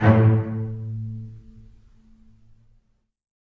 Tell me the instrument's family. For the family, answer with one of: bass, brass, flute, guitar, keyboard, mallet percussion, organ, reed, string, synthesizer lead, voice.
string